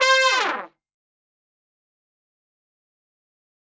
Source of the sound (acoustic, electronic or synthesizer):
acoustic